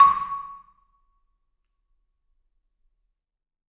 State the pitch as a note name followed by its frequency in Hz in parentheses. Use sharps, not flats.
C#6 (1109 Hz)